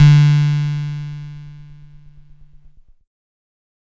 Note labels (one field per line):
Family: keyboard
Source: electronic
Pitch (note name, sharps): D3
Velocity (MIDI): 127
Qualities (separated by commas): bright, distorted